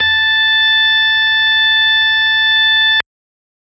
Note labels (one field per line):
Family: organ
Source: electronic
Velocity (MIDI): 127